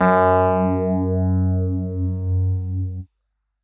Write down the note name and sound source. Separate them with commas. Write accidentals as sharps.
F#2, electronic